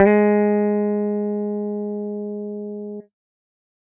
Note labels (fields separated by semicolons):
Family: guitar; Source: electronic; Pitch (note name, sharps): G#3; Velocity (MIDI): 127